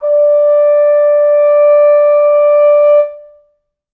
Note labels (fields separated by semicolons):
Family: brass; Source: acoustic; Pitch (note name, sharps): D5; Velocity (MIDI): 25; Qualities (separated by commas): reverb